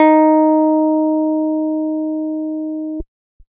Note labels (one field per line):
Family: keyboard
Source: electronic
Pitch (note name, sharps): D#4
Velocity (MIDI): 100